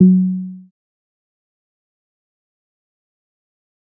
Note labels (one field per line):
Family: bass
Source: synthesizer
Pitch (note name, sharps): F#3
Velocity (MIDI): 127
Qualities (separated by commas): dark, fast decay, percussive